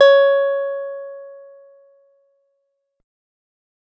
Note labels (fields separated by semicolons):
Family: guitar; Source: acoustic; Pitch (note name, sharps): C#5; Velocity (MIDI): 127